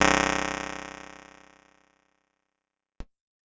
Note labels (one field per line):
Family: keyboard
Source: electronic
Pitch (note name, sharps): C1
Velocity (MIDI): 100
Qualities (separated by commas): bright, fast decay